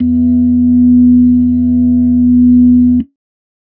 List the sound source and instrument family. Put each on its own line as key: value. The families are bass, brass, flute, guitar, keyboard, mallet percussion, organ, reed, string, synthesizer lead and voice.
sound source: electronic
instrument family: keyboard